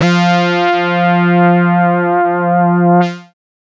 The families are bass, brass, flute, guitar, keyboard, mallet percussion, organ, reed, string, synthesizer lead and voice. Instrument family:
bass